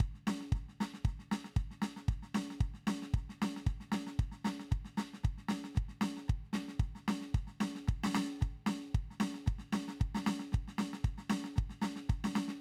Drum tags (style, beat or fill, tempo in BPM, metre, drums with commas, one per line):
country
beat
114 BPM
4/4
snare, cross-stick, kick